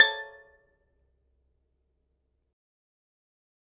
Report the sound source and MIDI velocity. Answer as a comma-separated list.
acoustic, 100